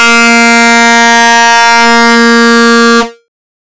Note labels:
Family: bass; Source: synthesizer; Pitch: A#3; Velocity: 100; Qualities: bright, distorted

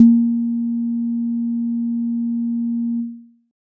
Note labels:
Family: keyboard; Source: electronic; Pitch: A#3; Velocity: 25; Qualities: dark

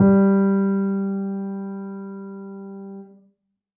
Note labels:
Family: keyboard; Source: acoustic; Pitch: G3; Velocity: 50; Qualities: dark

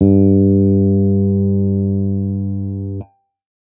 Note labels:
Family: bass; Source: electronic; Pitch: G2; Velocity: 50

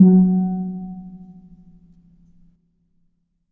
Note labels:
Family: mallet percussion; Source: acoustic; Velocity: 75; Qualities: reverb

